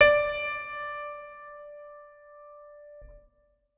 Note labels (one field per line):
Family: organ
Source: electronic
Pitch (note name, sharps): D5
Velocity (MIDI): 100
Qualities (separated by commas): reverb